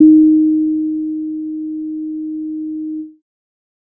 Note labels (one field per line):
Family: bass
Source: synthesizer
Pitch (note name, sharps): D#4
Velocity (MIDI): 50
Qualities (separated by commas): dark